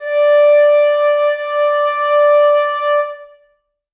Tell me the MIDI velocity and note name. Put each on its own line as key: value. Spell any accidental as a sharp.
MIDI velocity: 100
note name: D5